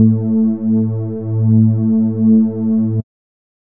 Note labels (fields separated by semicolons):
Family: bass; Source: synthesizer; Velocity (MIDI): 50; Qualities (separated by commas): dark